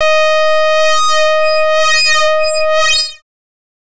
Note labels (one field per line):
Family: bass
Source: synthesizer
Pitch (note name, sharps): D#5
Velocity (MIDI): 100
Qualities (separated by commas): distorted, non-linear envelope